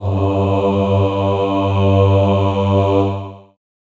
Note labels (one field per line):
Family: voice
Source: acoustic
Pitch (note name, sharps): G2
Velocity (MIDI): 25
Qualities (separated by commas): long release, reverb